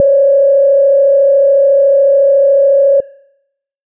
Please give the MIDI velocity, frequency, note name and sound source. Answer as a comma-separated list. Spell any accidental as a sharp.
50, 554.4 Hz, C#5, synthesizer